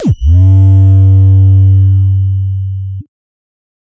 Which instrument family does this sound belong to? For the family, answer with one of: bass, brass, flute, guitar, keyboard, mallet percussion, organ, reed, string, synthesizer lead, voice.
bass